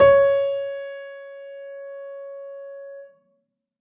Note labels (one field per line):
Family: keyboard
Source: acoustic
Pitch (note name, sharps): C#5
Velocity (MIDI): 75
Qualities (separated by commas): reverb